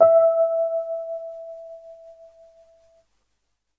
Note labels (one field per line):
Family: keyboard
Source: electronic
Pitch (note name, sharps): E5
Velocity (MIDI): 50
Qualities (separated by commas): dark